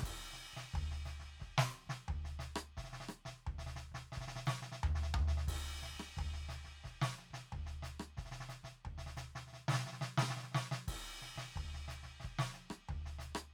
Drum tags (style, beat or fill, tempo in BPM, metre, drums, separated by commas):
samba, beat, 89 BPM, 4/4, crash, hi-hat pedal, snare, cross-stick, floor tom, kick